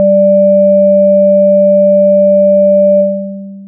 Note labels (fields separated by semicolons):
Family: synthesizer lead; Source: synthesizer; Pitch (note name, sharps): G3; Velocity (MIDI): 50; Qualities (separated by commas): long release